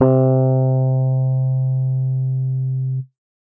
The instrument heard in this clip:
electronic keyboard